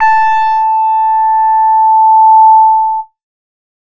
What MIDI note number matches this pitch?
81